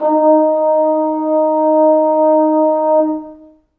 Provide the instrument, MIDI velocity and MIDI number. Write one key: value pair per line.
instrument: acoustic brass instrument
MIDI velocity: 50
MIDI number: 63